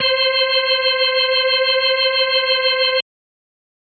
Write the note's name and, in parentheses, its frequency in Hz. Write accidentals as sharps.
C5 (523.3 Hz)